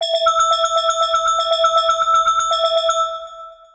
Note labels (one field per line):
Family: mallet percussion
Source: synthesizer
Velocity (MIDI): 50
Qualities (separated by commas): long release, multiphonic, tempo-synced